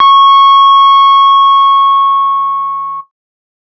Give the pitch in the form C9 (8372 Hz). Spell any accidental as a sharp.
C#6 (1109 Hz)